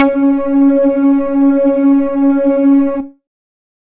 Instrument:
synthesizer bass